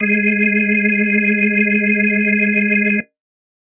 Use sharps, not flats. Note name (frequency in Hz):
G#3 (207.7 Hz)